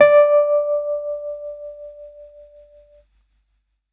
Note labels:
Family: keyboard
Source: electronic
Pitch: D5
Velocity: 75

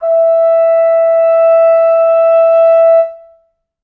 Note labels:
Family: brass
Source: acoustic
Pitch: E5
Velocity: 25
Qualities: reverb

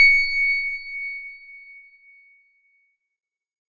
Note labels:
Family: organ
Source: electronic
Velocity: 75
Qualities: bright

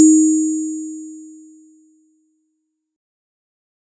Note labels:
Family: mallet percussion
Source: acoustic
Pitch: D#4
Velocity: 50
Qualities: bright

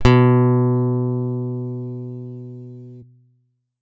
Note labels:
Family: guitar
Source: electronic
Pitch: B2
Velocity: 127

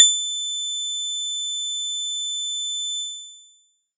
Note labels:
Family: mallet percussion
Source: acoustic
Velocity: 25

